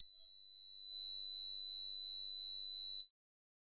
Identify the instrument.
synthesizer bass